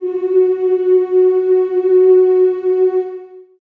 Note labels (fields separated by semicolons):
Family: voice; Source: acoustic; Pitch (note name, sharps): F#4; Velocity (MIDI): 25; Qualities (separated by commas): long release, reverb